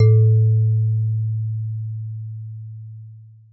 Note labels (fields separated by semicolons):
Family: mallet percussion; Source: acoustic; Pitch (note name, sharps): A2; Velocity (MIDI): 75